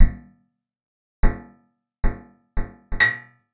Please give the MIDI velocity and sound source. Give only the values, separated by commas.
75, acoustic